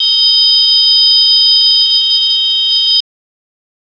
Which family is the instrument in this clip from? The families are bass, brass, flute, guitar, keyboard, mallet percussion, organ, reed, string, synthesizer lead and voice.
organ